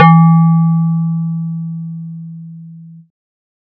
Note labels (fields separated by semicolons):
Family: bass; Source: synthesizer; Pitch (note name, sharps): E3; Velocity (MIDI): 75